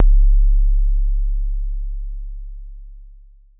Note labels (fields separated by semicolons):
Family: keyboard; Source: electronic; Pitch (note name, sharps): C#1; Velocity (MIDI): 75; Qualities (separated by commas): dark